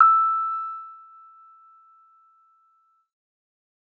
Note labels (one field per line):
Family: keyboard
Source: electronic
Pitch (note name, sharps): E6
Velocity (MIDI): 50